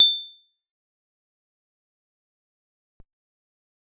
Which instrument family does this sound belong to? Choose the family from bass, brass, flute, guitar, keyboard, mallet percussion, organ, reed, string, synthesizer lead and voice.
guitar